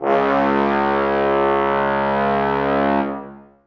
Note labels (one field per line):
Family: brass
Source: acoustic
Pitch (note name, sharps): C#2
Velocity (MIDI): 100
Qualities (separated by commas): long release, reverb